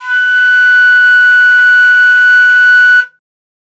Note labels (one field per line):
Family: flute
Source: acoustic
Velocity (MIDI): 25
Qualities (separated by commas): bright